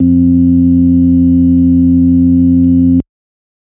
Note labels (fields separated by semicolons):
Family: organ; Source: electronic; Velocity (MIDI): 25; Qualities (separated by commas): dark